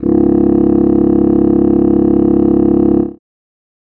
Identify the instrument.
acoustic reed instrument